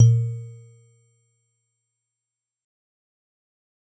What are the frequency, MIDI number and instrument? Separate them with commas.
116.5 Hz, 46, acoustic mallet percussion instrument